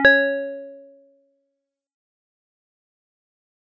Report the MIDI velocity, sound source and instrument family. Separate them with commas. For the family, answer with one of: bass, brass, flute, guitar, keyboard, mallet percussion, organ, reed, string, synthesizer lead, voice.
75, acoustic, mallet percussion